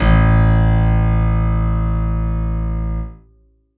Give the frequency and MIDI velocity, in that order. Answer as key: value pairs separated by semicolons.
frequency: 55 Hz; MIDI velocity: 75